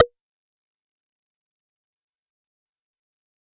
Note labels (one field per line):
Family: bass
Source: synthesizer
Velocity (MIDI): 127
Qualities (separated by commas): distorted, fast decay, percussive